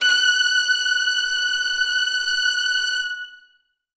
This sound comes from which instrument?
acoustic string instrument